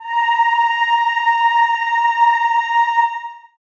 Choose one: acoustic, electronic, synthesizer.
acoustic